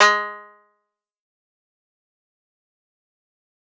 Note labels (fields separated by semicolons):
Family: guitar; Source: acoustic; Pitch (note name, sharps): G#3; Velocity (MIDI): 127; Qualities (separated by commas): bright, fast decay, percussive